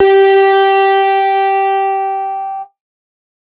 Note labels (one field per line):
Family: guitar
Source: electronic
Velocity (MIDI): 127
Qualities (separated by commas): distorted